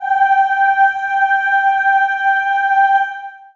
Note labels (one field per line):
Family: voice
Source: acoustic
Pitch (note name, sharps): G5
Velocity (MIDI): 100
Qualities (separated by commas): long release, reverb